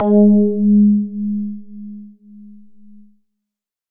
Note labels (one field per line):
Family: synthesizer lead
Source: synthesizer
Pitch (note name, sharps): G#3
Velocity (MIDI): 25